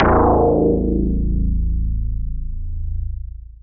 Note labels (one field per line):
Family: synthesizer lead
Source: synthesizer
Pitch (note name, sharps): A0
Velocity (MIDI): 75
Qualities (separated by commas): long release